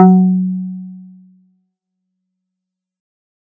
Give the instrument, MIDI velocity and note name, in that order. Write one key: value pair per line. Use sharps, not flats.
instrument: synthesizer guitar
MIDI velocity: 50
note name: F#3